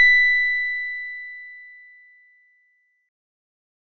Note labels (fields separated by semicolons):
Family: organ; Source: electronic; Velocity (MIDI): 127